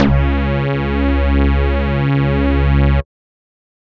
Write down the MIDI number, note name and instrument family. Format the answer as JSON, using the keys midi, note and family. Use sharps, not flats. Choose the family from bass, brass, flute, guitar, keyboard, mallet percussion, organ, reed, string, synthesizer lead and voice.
{"midi": 37, "note": "C#2", "family": "bass"}